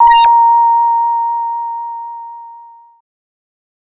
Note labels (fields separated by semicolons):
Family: bass; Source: synthesizer; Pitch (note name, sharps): A#5; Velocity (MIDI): 100; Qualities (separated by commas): distorted